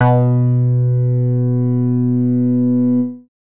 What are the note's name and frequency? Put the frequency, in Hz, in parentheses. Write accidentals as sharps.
B2 (123.5 Hz)